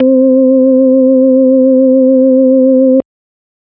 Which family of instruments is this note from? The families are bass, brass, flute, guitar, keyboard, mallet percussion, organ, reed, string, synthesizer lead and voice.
organ